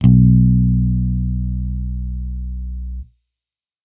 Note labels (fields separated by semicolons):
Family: bass; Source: electronic; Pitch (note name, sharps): B1; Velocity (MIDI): 50